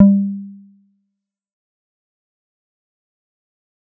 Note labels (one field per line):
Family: bass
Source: synthesizer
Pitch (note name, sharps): G3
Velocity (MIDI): 25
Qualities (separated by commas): dark, fast decay, percussive